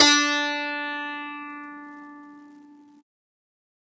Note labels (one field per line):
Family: guitar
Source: acoustic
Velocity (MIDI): 25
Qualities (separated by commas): bright, multiphonic, reverb